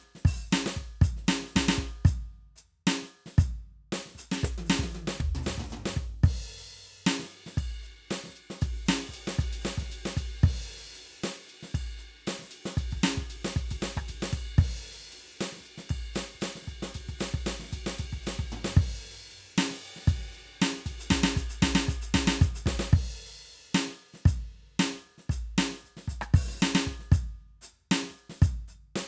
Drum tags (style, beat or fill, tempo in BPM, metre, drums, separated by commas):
funk, beat, 115 BPM, 4/4, crash, ride, ride bell, closed hi-hat, open hi-hat, hi-hat pedal, snare, cross-stick, high tom, mid tom, floor tom, kick